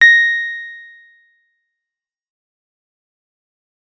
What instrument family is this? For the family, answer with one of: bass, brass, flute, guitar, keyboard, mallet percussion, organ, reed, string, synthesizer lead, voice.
guitar